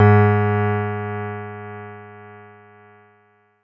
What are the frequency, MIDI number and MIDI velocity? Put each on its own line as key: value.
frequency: 103.8 Hz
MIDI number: 44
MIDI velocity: 75